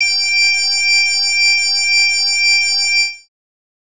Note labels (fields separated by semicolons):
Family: bass; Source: synthesizer; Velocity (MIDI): 25; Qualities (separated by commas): bright, distorted